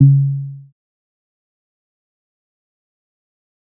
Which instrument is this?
synthesizer bass